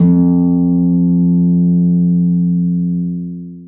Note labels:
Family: string; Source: acoustic; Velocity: 50; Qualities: long release, reverb

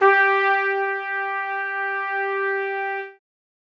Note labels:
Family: brass; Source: acoustic; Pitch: G4; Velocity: 100; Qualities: reverb

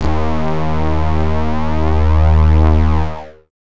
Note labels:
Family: bass; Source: synthesizer; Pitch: D#2; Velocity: 75; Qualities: distorted

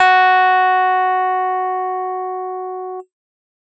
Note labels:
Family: keyboard; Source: electronic; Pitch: F#4; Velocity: 127; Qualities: distorted

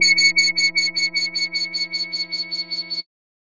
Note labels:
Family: bass; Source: synthesizer; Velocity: 127; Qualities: bright, distorted

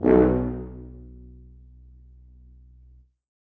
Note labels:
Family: brass; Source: acoustic; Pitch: B1; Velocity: 75; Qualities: reverb

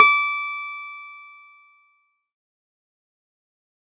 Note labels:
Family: keyboard; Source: electronic; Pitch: D6; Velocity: 100; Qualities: distorted, fast decay

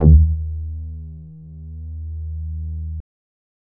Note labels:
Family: bass; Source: synthesizer; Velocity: 25; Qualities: dark, distorted

